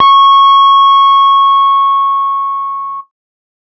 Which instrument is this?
electronic guitar